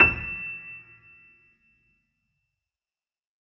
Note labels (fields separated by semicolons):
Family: keyboard; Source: acoustic; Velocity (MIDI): 50; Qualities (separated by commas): fast decay, reverb